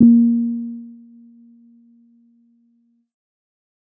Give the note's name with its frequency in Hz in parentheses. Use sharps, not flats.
A#3 (233.1 Hz)